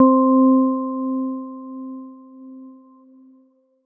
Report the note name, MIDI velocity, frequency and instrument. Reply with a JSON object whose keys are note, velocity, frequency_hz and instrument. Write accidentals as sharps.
{"note": "C4", "velocity": 127, "frequency_hz": 261.6, "instrument": "electronic keyboard"}